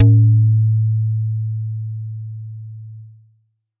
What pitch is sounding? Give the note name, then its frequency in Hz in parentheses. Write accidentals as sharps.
A2 (110 Hz)